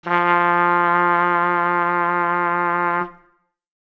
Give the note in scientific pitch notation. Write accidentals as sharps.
F3